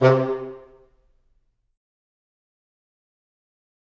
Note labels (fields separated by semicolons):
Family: reed; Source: acoustic; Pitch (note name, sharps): C3; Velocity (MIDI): 75; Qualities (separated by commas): fast decay, percussive, reverb